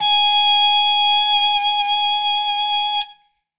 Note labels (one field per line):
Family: brass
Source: acoustic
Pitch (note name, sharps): G#5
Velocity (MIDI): 127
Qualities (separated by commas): bright